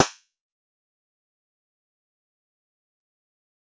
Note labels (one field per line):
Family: guitar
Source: synthesizer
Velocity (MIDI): 100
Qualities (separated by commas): fast decay, percussive